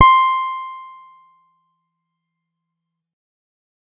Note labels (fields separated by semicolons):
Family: guitar; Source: electronic; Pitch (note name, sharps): C6; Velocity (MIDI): 25